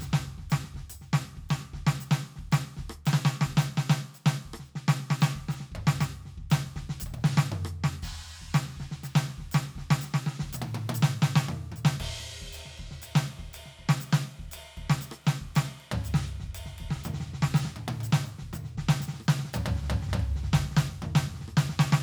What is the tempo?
120 BPM